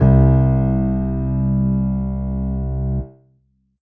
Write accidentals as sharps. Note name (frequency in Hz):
C2 (65.41 Hz)